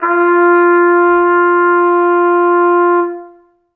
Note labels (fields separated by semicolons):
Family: brass; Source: acoustic; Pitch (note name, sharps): F4; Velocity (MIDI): 25; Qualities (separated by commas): reverb